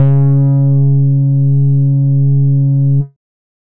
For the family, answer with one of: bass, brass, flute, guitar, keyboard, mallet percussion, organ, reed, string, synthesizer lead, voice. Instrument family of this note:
bass